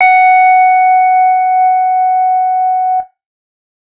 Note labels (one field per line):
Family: guitar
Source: electronic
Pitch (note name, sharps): F#5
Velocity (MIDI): 75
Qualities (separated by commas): reverb